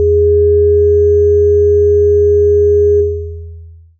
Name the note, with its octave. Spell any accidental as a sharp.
E2